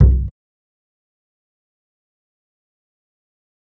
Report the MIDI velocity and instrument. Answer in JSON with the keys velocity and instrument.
{"velocity": 127, "instrument": "electronic bass"}